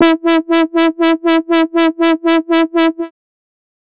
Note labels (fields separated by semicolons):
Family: bass; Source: synthesizer; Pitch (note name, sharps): E4; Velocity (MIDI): 50; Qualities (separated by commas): bright, distorted, tempo-synced